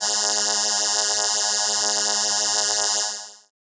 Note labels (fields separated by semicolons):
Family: keyboard; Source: synthesizer; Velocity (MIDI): 127; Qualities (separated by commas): bright